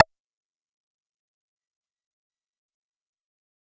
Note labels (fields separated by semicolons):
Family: bass; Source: synthesizer; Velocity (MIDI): 100; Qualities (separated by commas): distorted, fast decay, percussive